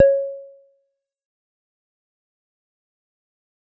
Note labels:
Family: bass; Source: synthesizer; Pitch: C#5; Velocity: 100; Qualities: fast decay, percussive

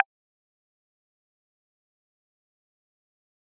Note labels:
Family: guitar; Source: electronic; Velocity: 75; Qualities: fast decay, percussive

